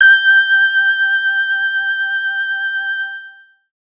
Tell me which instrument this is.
electronic organ